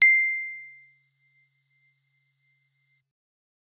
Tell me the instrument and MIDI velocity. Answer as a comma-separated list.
electronic guitar, 127